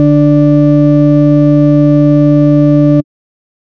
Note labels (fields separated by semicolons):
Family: bass; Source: synthesizer; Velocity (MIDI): 100; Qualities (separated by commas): dark, distorted